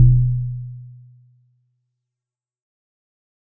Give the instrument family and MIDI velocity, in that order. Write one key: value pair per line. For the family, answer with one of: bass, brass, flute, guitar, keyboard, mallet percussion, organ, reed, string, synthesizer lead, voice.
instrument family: mallet percussion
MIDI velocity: 127